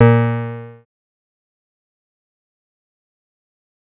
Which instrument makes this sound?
synthesizer lead